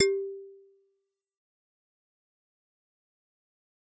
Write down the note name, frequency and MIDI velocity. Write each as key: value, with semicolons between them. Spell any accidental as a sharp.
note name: G4; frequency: 392 Hz; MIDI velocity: 75